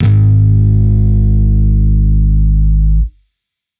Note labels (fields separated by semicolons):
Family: bass; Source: electronic; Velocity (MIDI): 100; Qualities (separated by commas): distorted